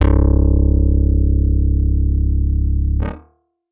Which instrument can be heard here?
electronic guitar